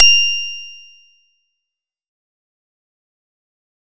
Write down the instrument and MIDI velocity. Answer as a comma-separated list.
synthesizer guitar, 127